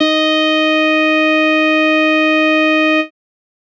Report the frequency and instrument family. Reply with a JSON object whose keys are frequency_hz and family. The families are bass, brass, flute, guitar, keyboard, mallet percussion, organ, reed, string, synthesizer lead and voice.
{"frequency_hz": 311.1, "family": "bass"}